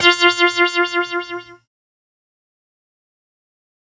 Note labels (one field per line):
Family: keyboard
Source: synthesizer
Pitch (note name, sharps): F4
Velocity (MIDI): 75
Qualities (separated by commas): distorted, fast decay